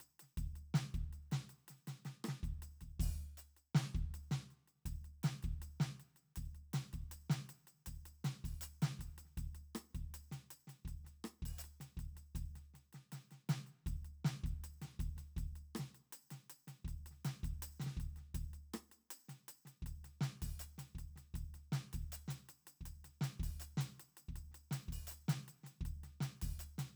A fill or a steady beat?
beat